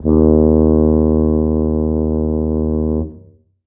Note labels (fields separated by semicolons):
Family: brass; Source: acoustic; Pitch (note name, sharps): D#2; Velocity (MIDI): 50